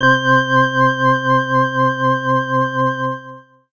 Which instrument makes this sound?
electronic organ